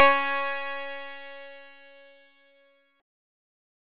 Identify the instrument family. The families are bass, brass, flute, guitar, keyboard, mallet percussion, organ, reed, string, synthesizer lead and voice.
synthesizer lead